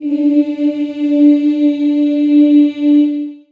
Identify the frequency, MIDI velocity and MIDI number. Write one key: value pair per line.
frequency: 293.7 Hz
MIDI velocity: 50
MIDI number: 62